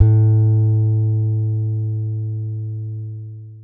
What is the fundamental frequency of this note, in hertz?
110 Hz